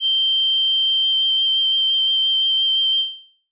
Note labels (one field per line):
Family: reed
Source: synthesizer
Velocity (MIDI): 127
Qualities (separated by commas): bright